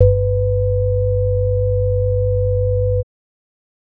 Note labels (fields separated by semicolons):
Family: organ; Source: electronic; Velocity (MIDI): 25; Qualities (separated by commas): multiphonic